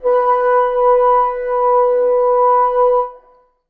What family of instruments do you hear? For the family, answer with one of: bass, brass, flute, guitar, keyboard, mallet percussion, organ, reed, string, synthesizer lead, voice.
reed